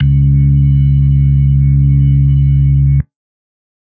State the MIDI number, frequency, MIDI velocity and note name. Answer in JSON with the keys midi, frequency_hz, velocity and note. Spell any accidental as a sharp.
{"midi": 37, "frequency_hz": 69.3, "velocity": 25, "note": "C#2"}